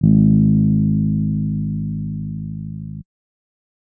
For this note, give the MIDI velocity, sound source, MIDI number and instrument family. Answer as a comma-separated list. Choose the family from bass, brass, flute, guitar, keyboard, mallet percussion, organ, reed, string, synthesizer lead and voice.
25, electronic, 32, keyboard